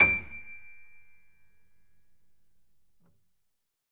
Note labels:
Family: keyboard; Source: acoustic; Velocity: 75; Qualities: reverb

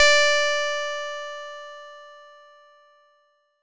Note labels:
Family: bass; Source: synthesizer; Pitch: D5; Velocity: 127; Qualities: bright, distorted

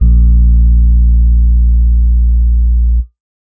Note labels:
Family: keyboard; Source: electronic; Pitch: A#1; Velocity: 50; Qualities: dark

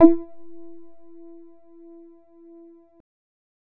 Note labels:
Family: bass; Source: synthesizer; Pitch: E4; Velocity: 25; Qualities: dark, distorted

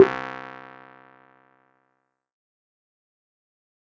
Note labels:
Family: keyboard; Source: electronic; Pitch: C2; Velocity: 127; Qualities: fast decay, percussive

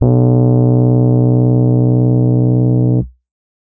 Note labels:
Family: keyboard; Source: electronic; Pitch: B1; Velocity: 75

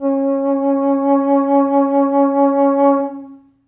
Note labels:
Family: flute; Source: acoustic; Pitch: C#4; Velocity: 25; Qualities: reverb

